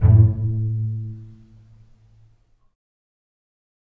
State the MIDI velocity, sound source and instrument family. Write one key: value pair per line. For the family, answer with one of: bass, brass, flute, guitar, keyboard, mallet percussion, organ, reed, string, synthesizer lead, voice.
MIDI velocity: 25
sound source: acoustic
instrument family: string